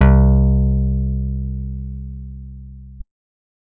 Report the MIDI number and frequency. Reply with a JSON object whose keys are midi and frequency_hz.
{"midi": 36, "frequency_hz": 65.41}